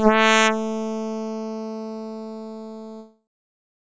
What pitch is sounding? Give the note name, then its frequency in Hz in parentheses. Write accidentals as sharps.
A3 (220 Hz)